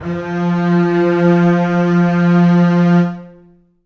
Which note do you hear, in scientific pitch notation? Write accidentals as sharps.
F3